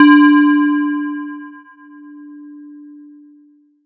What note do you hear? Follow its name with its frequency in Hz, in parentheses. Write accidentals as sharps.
D4 (293.7 Hz)